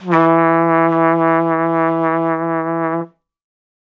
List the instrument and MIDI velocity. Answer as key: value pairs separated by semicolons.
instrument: acoustic brass instrument; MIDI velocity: 25